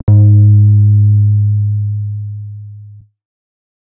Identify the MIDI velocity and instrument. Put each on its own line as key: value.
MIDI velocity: 127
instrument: synthesizer bass